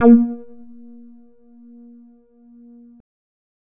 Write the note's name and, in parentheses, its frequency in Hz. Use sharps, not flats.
A#3 (233.1 Hz)